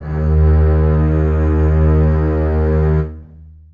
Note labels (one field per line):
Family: string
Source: acoustic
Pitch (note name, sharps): D#2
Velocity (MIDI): 75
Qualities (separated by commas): long release, reverb